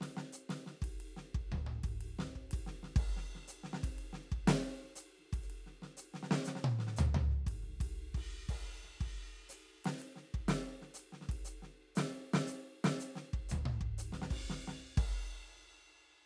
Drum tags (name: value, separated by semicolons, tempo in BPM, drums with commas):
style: jazz; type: beat; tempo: 120 BPM; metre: 3/4; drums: crash, ride, hi-hat pedal, snare, high tom, floor tom, kick